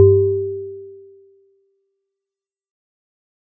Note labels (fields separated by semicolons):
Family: mallet percussion; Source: acoustic; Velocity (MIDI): 100; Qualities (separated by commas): fast decay